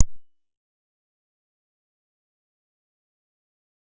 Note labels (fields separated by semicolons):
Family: bass; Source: synthesizer; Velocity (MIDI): 50; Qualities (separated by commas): fast decay, percussive